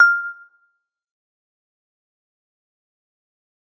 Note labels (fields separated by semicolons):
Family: mallet percussion; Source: acoustic; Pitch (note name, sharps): F6; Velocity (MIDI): 127; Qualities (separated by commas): fast decay, percussive, reverb